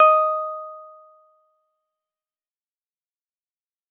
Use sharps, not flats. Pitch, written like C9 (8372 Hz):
D#5 (622.3 Hz)